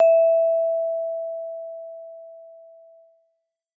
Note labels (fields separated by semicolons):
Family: mallet percussion; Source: acoustic; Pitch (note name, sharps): E5; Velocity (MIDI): 127